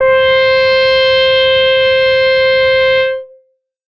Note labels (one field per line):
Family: bass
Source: synthesizer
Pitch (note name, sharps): C5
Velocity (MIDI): 25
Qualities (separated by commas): distorted